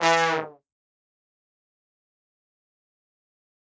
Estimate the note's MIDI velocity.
75